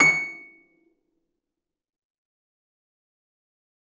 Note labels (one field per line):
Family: string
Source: acoustic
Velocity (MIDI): 50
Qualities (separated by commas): fast decay, percussive, reverb